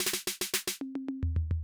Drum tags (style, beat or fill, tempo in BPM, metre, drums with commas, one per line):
punk
fill
144 BPM
4/4
snare, high tom, floor tom